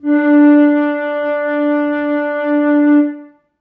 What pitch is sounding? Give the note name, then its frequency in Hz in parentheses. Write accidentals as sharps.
D4 (293.7 Hz)